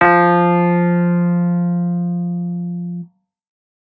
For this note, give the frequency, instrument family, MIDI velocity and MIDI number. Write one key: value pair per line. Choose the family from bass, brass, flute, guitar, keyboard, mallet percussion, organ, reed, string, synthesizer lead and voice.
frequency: 174.6 Hz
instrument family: keyboard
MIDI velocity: 127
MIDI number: 53